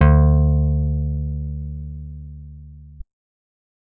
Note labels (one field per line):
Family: guitar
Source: acoustic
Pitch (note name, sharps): D2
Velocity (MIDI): 50